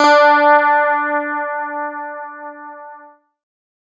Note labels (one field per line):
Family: guitar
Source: electronic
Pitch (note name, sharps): D4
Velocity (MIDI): 100